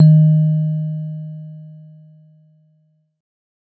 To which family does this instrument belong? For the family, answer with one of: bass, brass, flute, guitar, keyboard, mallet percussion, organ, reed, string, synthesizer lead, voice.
mallet percussion